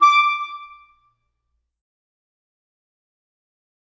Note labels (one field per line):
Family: reed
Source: acoustic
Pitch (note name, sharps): D6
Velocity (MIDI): 127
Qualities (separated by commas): fast decay, reverb